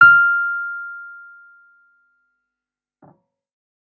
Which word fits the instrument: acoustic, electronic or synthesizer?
electronic